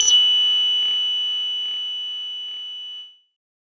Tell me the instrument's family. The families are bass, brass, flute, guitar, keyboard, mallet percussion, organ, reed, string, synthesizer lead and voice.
bass